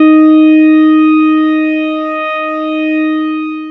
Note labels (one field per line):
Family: bass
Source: synthesizer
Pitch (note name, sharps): D#4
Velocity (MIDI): 100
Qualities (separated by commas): long release